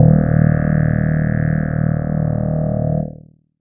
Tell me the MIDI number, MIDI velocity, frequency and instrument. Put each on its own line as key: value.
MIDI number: 27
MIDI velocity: 50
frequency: 38.89 Hz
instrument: electronic keyboard